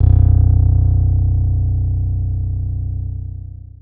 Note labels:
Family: guitar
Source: acoustic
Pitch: B0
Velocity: 25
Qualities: dark, long release

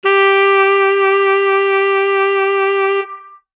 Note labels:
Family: reed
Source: acoustic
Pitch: G4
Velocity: 100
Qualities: bright

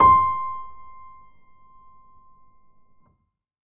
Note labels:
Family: keyboard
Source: acoustic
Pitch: C6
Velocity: 50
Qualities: reverb

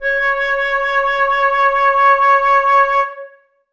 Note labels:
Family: flute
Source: acoustic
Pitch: C#5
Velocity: 75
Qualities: reverb

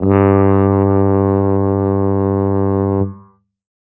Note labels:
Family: brass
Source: acoustic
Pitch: G2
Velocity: 100

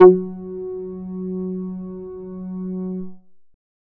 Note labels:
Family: bass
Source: synthesizer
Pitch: F#3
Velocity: 50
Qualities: distorted

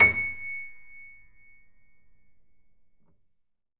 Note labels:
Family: keyboard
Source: acoustic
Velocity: 75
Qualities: reverb

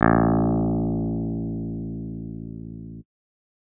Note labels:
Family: keyboard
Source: electronic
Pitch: A1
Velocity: 75

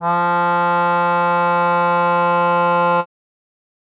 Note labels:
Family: reed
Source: acoustic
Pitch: F3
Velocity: 127

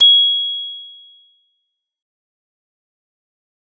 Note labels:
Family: mallet percussion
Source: acoustic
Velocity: 127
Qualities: bright, fast decay

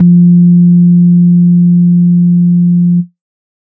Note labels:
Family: organ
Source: electronic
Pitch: F3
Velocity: 25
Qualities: dark

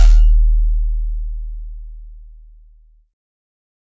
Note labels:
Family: keyboard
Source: synthesizer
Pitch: D#1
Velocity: 50

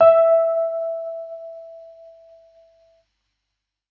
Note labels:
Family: keyboard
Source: electronic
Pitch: E5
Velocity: 75

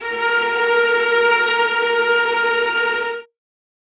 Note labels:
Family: string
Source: acoustic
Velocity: 75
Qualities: bright, non-linear envelope, reverb

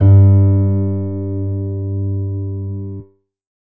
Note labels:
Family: keyboard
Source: electronic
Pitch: G2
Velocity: 25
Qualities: reverb

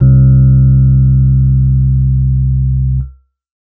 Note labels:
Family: keyboard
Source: electronic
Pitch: C2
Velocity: 50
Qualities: distorted

